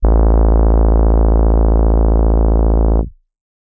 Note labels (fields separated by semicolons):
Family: keyboard; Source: electronic; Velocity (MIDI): 127